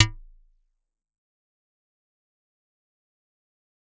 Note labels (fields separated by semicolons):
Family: mallet percussion; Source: acoustic; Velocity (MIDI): 100; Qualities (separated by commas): fast decay, percussive